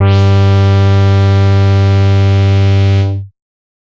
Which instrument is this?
synthesizer bass